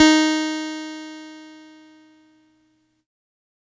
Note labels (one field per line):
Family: keyboard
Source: electronic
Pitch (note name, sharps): D#4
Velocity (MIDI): 75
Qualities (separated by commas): bright, distorted